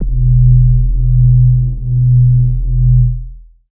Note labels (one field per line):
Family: bass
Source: synthesizer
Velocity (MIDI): 50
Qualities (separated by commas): distorted, long release, multiphonic